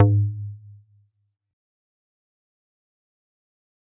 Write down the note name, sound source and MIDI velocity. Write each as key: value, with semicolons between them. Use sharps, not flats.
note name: G#2; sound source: acoustic; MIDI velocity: 75